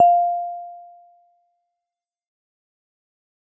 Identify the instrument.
acoustic mallet percussion instrument